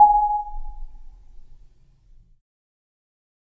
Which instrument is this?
acoustic mallet percussion instrument